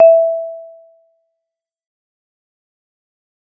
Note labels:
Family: mallet percussion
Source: acoustic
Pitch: E5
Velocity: 127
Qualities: fast decay, percussive

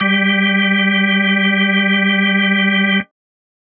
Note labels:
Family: organ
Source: electronic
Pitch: G3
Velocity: 50

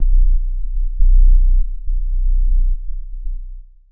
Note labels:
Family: synthesizer lead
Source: synthesizer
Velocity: 50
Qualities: dark, long release, tempo-synced

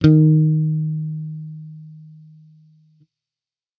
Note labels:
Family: bass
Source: electronic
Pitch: D#3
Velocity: 127

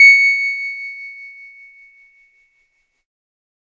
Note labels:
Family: keyboard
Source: electronic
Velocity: 127

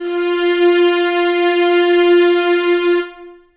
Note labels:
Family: string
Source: acoustic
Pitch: F4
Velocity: 75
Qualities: reverb

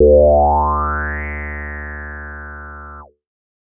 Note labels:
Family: bass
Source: synthesizer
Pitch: D2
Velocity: 50

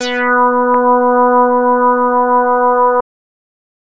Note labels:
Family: bass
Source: synthesizer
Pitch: B3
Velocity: 127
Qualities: distorted

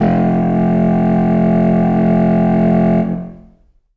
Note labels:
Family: reed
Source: acoustic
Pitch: F1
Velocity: 100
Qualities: long release, reverb

